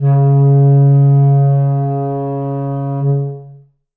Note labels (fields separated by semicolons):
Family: reed; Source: acoustic; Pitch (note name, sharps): C#3; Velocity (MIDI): 25; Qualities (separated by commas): dark, long release, reverb